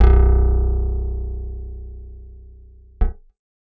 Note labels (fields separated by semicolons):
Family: guitar; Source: acoustic; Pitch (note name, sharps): B0; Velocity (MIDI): 100